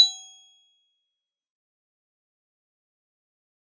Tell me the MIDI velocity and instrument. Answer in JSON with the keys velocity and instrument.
{"velocity": 100, "instrument": "acoustic mallet percussion instrument"}